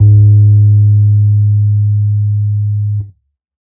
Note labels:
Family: keyboard; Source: electronic; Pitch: G#2; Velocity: 50; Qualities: dark

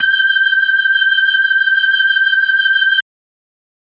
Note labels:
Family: organ; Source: electronic; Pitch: G6; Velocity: 75; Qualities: bright

